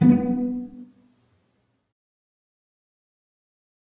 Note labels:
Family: string; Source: acoustic; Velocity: 25; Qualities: dark, fast decay, reverb

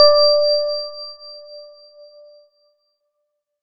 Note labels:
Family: organ; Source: electronic; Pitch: D5; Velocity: 25

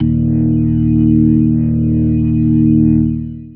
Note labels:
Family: organ; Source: electronic; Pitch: D#1; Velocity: 75; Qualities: distorted, long release

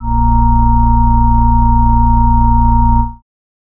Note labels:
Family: organ; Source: electronic; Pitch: A#0; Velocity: 50

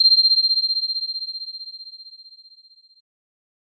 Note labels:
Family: bass; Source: synthesizer; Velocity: 25; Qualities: bright

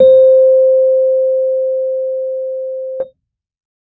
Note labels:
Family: keyboard; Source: electronic; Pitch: C5; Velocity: 50

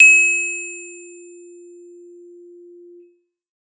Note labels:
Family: keyboard; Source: acoustic; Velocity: 127; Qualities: bright

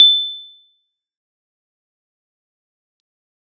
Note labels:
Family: keyboard; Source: electronic; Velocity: 75; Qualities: bright, fast decay, percussive

